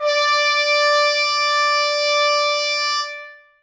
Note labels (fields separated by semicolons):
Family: brass; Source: acoustic; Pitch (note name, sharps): D5; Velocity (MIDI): 127; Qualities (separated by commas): bright, reverb